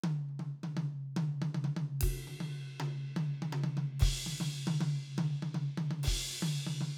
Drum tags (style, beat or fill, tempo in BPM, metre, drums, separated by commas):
jazz, beat, 120 BPM, 4/4, ride, high tom, kick